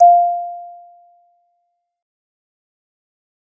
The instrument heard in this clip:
acoustic mallet percussion instrument